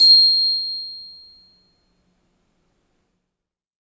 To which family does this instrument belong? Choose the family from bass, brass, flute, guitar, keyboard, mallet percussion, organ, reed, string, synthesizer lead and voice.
mallet percussion